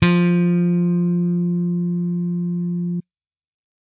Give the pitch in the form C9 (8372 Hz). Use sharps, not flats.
F3 (174.6 Hz)